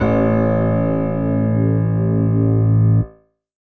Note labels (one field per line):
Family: keyboard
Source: electronic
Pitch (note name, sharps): A1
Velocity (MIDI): 75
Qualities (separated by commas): reverb